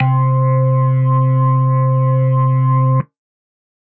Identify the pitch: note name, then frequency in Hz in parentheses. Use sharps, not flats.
C3 (130.8 Hz)